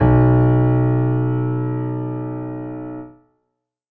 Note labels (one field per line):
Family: keyboard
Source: acoustic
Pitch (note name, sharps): B1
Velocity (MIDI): 75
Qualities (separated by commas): reverb